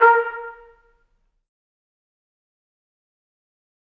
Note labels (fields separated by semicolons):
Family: brass; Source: acoustic; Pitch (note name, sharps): A#4; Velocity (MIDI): 50; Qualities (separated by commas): fast decay, percussive, reverb